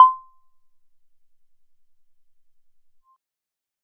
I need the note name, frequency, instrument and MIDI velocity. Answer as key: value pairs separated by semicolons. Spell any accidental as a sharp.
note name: C6; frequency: 1047 Hz; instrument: synthesizer bass; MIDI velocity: 25